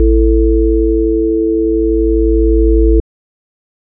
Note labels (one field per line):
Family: organ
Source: electronic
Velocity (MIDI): 25